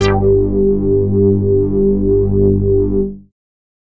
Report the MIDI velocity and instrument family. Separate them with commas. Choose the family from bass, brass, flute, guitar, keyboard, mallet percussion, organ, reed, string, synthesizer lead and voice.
75, bass